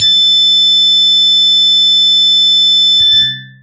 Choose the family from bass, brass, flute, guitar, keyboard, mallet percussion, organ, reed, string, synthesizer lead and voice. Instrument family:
guitar